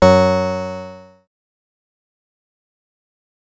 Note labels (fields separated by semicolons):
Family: bass; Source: synthesizer; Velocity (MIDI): 75; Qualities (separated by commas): bright, distorted, fast decay